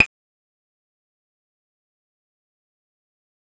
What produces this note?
synthesizer bass